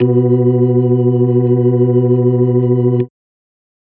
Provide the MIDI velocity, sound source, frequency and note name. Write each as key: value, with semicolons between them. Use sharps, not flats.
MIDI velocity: 75; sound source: electronic; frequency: 123.5 Hz; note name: B2